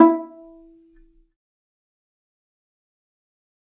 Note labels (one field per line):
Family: string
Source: acoustic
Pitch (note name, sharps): E4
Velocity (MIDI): 25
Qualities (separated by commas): dark, fast decay, percussive, reverb